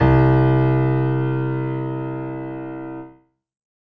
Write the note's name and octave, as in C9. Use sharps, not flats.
C2